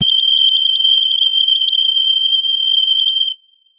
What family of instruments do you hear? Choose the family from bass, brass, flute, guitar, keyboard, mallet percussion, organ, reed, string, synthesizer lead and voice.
guitar